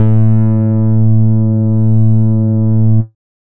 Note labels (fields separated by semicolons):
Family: bass; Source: synthesizer; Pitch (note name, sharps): A2; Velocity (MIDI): 50; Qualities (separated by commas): distorted, multiphonic, tempo-synced